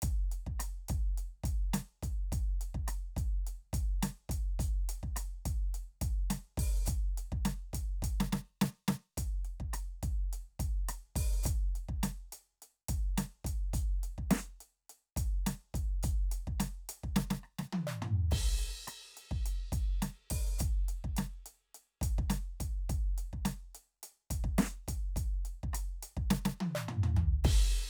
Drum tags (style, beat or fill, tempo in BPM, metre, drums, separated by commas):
rock, beat, 105 BPM, 4/4, crash, ride, closed hi-hat, open hi-hat, hi-hat pedal, percussion, snare, cross-stick, high tom, mid tom, floor tom, kick